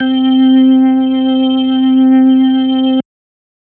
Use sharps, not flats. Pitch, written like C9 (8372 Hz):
C4 (261.6 Hz)